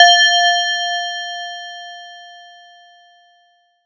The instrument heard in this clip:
acoustic mallet percussion instrument